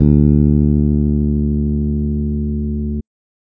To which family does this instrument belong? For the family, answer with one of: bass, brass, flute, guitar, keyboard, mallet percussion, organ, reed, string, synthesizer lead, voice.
bass